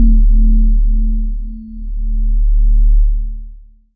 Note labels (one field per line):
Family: voice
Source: synthesizer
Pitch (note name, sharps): D1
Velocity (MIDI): 50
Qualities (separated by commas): dark, long release